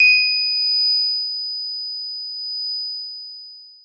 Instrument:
acoustic mallet percussion instrument